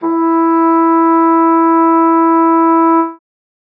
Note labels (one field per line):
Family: reed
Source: acoustic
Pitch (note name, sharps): E4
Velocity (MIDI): 75